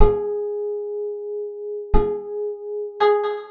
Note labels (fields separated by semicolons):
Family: guitar; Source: acoustic; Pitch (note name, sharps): G#4; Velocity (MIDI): 100; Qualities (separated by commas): percussive, reverb